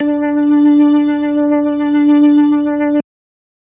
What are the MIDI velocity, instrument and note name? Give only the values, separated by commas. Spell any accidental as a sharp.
100, electronic organ, D4